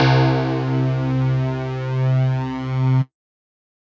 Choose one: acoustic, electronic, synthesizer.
electronic